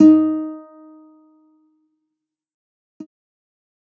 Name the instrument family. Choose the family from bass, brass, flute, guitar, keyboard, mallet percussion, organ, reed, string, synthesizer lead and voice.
guitar